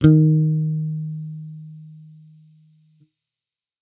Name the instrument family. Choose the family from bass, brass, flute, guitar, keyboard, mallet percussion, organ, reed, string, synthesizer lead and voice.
bass